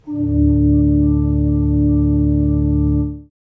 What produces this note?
acoustic organ